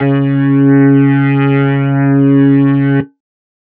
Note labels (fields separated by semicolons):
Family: organ; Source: electronic; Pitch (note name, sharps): C#3; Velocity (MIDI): 127